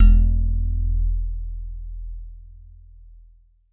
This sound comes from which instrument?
acoustic mallet percussion instrument